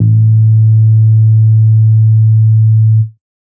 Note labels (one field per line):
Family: bass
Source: synthesizer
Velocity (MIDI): 50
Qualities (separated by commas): dark